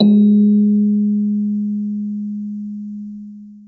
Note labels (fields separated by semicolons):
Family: mallet percussion; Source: acoustic; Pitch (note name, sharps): G#3; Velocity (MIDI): 127; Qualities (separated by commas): dark, long release, reverb